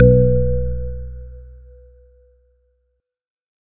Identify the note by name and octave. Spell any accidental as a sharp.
B1